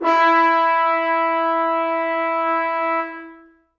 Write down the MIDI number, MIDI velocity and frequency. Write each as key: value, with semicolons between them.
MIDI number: 64; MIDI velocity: 75; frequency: 329.6 Hz